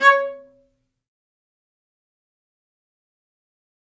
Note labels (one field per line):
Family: string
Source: acoustic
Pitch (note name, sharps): C#5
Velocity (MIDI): 75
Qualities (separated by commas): fast decay, percussive, reverb